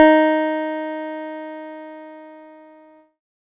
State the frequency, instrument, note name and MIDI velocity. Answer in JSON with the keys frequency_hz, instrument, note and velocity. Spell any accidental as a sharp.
{"frequency_hz": 311.1, "instrument": "electronic keyboard", "note": "D#4", "velocity": 50}